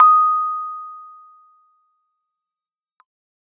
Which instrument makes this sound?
electronic keyboard